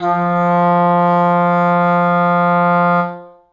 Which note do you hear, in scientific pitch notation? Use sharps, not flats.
F3